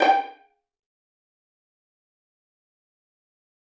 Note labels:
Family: string; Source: acoustic; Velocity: 100; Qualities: fast decay, percussive, reverb

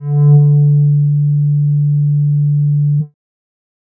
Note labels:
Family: bass; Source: synthesizer; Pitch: D3; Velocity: 75; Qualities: dark

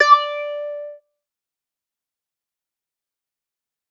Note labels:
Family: bass; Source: synthesizer; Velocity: 50; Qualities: distorted, fast decay

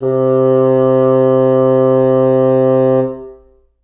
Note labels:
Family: reed; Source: acoustic; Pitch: C3; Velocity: 100; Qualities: long release, reverb

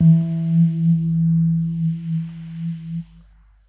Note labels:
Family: keyboard; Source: electronic; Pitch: E3; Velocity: 25; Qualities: dark

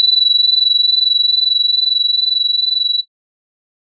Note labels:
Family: organ; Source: electronic; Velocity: 100; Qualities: bright

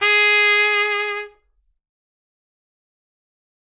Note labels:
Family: brass; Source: acoustic; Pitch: G#4; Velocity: 75; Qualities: bright, fast decay

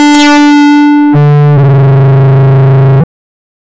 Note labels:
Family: bass; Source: synthesizer; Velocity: 127; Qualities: bright, distorted, non-linear envelope

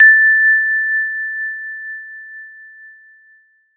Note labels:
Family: mallet percussion; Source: acoustic; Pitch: A6; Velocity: 127

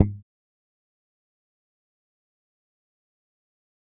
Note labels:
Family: bass; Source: electronic; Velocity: 25; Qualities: fast decay, percussive

